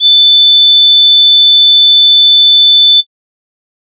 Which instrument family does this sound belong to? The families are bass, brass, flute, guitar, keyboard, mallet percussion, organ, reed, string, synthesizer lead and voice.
flute